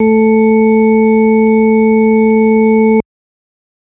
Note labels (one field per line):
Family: organ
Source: electronic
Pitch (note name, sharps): A3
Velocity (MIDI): 100